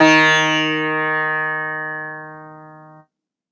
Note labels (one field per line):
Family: guitar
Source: acoustic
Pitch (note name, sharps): D#3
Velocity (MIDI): 127